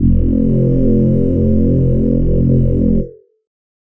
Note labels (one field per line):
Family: voice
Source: synthesizer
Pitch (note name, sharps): F1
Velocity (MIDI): 127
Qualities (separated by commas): multiphonic